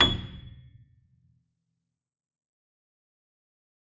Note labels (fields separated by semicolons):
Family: keyboard; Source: acoustic; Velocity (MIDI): 75; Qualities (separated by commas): percussive, reverb